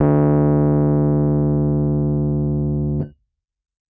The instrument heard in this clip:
electronic keyboard